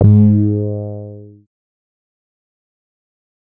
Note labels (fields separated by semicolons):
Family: bass; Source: synthesizer; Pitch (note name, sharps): G#2; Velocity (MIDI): 50; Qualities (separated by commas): distorted, fast decay